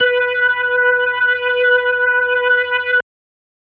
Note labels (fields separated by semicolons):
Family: organ; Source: electronic; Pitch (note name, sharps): B4; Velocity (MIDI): 50